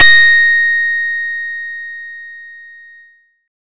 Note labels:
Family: guitar; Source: acoustic; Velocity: 127; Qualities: bright

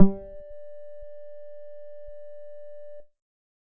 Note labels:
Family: bass; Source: synthesizer; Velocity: 25; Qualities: distorted

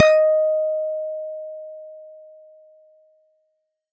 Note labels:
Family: guitar; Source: electronic; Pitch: D#5; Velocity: 75

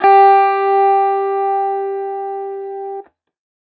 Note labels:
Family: guitar; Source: electronic; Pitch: G4; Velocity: 25; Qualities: distorted

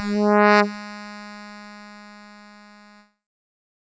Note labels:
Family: keyboard; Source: synthesizer; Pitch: G#3; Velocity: 25; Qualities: bright, distorted

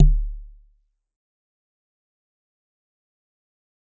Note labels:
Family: mallet percussion; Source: acoustic; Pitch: D1; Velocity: 75; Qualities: dark, fast decay, percussive

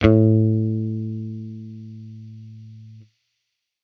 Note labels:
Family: bass; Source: electronic; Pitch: A2; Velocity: 50

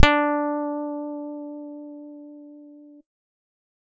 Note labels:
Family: guitar; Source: electronic; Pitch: D4; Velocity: 75

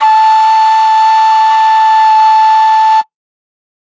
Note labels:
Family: flute; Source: acoustic; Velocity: 100

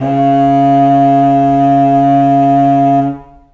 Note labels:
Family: reed; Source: acoustic; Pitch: C#3; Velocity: 100; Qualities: distorted, long release, reverb

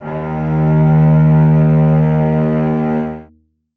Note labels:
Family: string; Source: acoustic; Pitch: D#2; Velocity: 75; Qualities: reverb

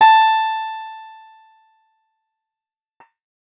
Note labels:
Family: guitar; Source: acoustic; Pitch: A5; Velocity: 75; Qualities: bright, distorted, fast decay

